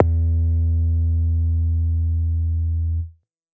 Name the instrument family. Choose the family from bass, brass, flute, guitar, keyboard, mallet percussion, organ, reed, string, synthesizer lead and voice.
bass